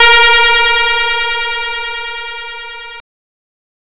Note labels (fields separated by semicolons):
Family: guitar; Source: synthesizer; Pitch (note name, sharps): A#4; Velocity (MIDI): 100; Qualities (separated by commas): bright, distorted